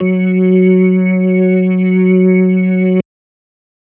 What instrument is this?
electronic organ